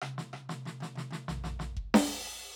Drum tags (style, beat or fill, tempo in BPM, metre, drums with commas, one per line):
funk rock
fill
92 BPM
4/4
crash, snare, cross-stick, high tom, floor tom, kick